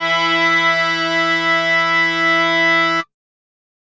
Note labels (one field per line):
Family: flute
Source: acoustic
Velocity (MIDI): 100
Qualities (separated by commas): bright, reverb